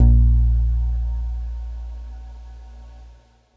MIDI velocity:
100